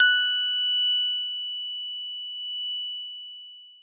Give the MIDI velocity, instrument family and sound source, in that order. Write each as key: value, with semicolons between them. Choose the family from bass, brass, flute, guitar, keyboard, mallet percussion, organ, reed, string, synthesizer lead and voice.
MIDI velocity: 127; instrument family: mallet percussion; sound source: acoustic